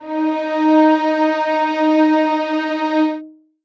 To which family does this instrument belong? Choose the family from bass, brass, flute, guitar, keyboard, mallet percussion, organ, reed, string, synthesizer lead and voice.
string